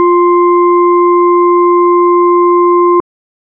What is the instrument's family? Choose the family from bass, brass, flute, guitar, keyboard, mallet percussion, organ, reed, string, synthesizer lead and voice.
organ